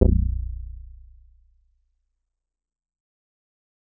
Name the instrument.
synthesizer bass